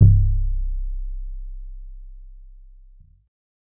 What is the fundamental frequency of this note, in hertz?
32.7 Hz